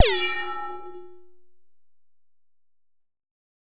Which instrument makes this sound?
synthesizer bass